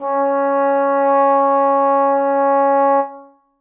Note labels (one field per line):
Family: brass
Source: acoustic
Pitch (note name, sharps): C#4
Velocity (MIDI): 25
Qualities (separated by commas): reverb